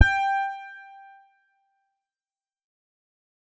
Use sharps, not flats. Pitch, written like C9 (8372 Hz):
G5 (784 Hz)